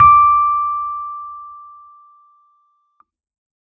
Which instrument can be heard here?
electronic keyboard